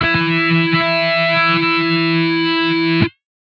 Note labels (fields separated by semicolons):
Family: guitar; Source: synthesizer; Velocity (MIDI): 25; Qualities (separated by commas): bright, distorted